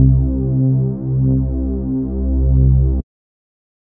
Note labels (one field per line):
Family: bass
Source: synthesizer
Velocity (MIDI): 75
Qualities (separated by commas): dark